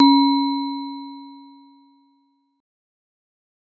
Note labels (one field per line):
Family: mallet percussion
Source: acoustic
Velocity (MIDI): 127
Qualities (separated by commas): dark, fast decay